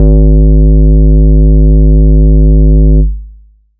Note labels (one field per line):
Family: bass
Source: synthesizer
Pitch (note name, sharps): G#1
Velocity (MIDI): 50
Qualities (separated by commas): long release